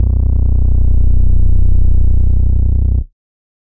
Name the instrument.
synthesizer bass